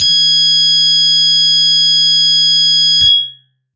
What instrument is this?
electronic guitar